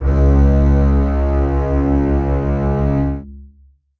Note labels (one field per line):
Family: string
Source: acoustic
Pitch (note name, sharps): C#2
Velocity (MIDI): 100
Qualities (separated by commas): long release, reverb